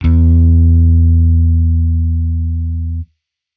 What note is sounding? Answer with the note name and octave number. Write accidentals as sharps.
E2